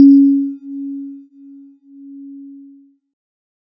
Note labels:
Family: keyboard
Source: synthesizer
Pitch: C#4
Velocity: 25

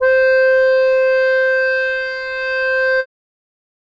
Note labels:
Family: reed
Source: acoustic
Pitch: C5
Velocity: 50

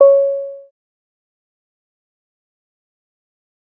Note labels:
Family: bass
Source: synthesizer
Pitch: C#5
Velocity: 127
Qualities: fast decay, percussive

